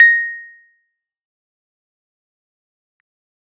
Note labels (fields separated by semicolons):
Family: keyboard; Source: electronic; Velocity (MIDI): 75; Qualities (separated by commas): fast decay, percussive